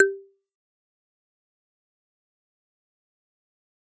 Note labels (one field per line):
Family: mallet percussion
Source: acoustic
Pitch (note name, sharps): G4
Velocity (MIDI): 127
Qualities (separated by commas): fast decay, percussive